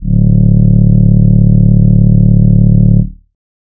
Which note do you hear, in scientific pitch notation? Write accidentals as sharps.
D1